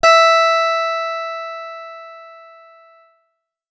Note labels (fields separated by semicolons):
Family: guitar; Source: acoustic; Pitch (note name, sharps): E5; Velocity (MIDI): 50; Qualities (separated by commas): bright, distorted